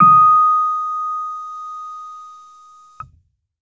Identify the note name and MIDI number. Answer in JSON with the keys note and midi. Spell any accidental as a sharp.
{"note": "D#6", "midi": 87}